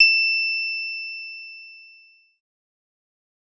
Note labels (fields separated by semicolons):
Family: bass; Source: synthesizer; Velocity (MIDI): 50; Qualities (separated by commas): distorted, fast decay